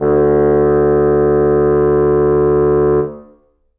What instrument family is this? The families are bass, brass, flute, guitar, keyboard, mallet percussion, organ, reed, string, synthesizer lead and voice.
reed